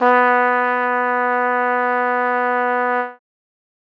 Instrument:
acoustic brass instrument